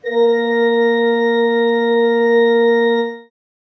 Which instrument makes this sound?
acoustic organ